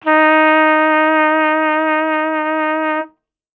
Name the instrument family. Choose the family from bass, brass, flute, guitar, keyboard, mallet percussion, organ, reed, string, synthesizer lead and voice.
brass